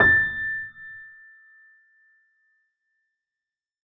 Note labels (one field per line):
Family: keyboard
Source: acoustic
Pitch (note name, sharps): A6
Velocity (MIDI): 50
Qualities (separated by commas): dark